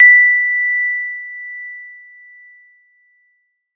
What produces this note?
electronic keyboard